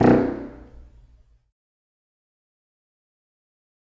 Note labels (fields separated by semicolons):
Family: reed; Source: acoustic; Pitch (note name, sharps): B0; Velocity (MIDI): 50; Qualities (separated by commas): fast decay, percussive, reverb